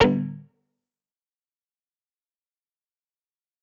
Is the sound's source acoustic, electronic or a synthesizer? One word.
electronic